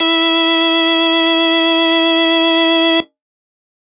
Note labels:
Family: organ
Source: electronic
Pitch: E4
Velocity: 100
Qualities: distorted

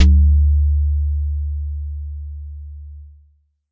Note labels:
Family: bass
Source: synthesizer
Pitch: D2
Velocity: 50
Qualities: distorted

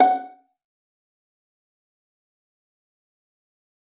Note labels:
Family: string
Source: acoustic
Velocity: 25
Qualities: fast decay, percussive, reverb

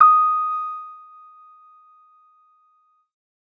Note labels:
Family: keyboard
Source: electronic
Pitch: D#6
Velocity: 75

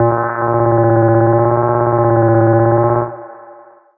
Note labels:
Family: bass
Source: synthesizer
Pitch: A#2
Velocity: 127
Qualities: long release, reverb

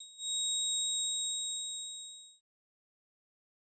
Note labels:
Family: bass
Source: synthesizer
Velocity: 100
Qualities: bright, distorted, fast decay

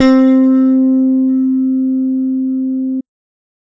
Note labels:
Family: bass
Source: electronic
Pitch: C4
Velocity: 75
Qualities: bright

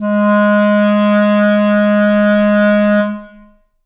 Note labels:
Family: reed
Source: acoustic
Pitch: G#3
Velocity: 75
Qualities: long release, reverb

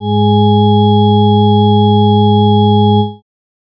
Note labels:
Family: organ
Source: electronic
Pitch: G#2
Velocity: 127

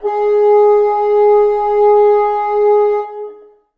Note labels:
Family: reed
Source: acoustic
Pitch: G#4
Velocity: 50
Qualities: long release, reverb

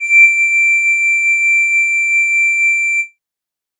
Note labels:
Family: flute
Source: synthesizer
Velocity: 100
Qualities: distorted

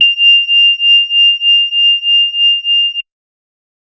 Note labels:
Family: organ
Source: electronic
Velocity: 50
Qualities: bright

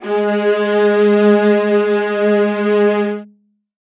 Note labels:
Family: string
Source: acoustic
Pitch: G#3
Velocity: 127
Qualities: reverb

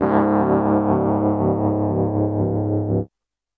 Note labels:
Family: keyboard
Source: electronic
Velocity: 127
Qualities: distorted

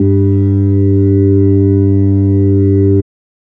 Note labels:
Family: organ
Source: electronic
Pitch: G2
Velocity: 25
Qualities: dark

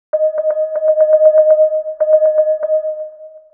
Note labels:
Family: mallet percussion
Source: synthesizer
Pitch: D#5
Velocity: 75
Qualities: dark, long release, multiphonic, percussive, tempo-synced

